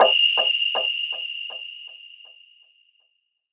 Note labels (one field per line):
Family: synthesizer lead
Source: synthesizer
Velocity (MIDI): 75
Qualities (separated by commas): bright, non-linear envelope, reverb